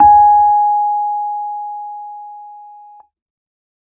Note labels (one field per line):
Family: keyboard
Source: electronic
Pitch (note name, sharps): G#5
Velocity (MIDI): 50